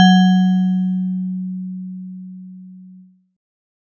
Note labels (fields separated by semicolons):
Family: mallet percussion; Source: acoustic; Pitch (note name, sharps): F#3; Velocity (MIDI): 127